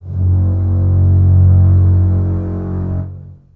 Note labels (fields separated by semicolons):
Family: string; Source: acoustic; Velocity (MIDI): 25; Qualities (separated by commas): long release, reverb